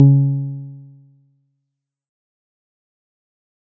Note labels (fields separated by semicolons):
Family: guitar; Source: synthesizer; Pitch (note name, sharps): C#3; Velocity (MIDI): 100; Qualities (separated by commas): dark, fast decay